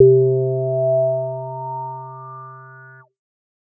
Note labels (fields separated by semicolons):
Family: bass; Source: synthesizer; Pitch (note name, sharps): C3; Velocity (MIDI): 25